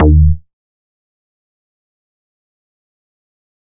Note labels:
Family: bass; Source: synthesizer; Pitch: D#2; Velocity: 50; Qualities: fast decay, percussive

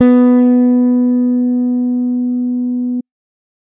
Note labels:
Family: bass; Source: electronic; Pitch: B3; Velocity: 100

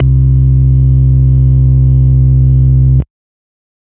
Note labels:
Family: organ; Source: electronic; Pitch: C2; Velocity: 127; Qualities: dark

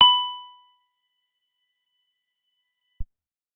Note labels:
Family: guitar; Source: acoustic; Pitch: B5; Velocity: 75; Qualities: percussive

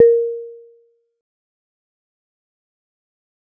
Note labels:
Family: mallet percussion; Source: acoustic; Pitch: A#4; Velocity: 50; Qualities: fast decay, percussive

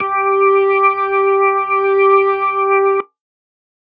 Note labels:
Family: organ; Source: electronic; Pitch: G4; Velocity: 75

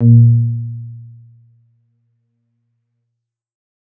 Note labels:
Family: keyboard; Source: electronic; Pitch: A#2; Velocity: 75; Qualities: dark

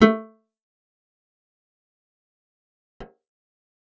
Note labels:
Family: guitar; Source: acoustic; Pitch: A3; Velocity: 100; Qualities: fast decay, percussive, reverb

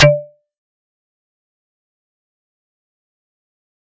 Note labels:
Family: mallet percussion; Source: acoustic; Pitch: D3; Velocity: 127; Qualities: fast decay, percussive

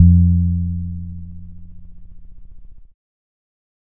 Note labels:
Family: keyboard; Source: electronic; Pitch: F2; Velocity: 75; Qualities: dark

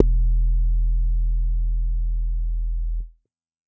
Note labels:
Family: bass; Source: synthesizer; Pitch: E1; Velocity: 50; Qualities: dark, distorted

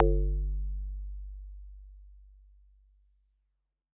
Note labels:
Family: guitar; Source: synthesizer; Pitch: G1; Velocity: 100; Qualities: dark

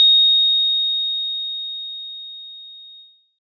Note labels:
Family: mallet percussion; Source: acoustic; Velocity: 100; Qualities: bright

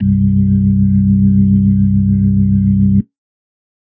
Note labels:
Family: organ; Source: electronic; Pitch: C1; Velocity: 75

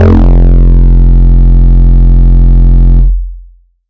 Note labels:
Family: bass; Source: synthesizer; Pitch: F1; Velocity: 127; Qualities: bright, distorted, long release

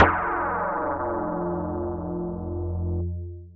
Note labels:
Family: mallet percussion; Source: electronic; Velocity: 100; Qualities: long release

